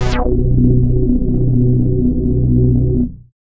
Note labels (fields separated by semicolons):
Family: bass; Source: synthesizer; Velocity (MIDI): 127; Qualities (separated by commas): bright, distorted